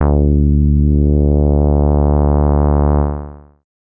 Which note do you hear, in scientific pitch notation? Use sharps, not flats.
D2